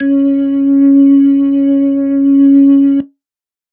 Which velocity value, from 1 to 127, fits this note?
50